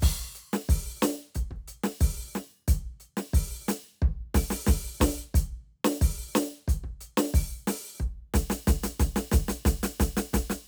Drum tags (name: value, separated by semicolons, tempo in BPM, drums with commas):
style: Afrobeat; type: beat; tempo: 90 BPM; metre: 4/4; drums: crash, closed hi-hat, open hi-hat, hi-hat pedal, snare, kick